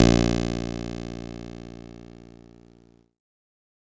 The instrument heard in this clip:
electronic keyboard